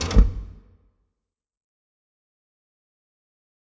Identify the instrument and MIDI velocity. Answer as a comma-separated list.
acoustic reed instrument, 127